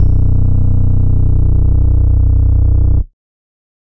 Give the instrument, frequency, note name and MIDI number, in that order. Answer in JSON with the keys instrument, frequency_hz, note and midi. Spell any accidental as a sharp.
{"instrument": "synthesizer bass", "frequency_hz": 30.87, "note": "B0", "midi": 23}